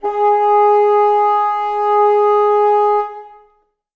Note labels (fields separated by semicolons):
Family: reed; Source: acoustic; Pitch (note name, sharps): G#4; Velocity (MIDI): 127; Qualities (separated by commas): reverb